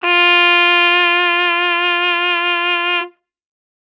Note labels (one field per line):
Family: brass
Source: acoustic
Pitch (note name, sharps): F4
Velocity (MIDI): 127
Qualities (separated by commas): bright